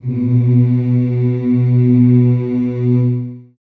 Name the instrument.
acoustic voice